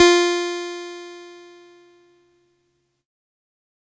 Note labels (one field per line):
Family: keyboard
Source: electronic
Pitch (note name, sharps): F4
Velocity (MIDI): 100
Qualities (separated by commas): bright, distorted